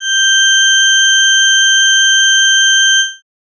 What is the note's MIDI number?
91